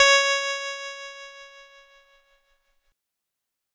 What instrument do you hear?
electronic keyboard